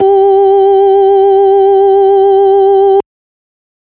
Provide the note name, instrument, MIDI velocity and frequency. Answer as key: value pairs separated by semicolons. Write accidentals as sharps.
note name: G4; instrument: electronic organ; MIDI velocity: 127; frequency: 392 Hz